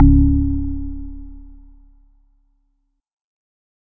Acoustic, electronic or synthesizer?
electronic